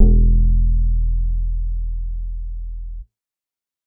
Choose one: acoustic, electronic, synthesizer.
synthesizer